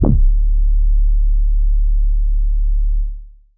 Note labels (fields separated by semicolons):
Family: bass; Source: synthesizer; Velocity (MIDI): 25; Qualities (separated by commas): distorted, tempo-synced